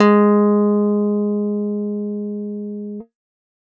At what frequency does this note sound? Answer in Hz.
207.7 Hz